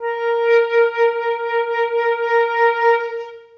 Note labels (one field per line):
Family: flute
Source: acoustic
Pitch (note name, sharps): A#4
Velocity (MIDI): 100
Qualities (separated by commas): long release, reverb